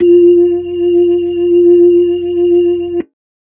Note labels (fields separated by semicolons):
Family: organ; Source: electronic; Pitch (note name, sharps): F4; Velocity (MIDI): 25